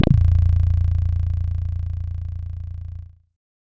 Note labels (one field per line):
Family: bass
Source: synthesizer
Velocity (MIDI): 75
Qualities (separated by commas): distorted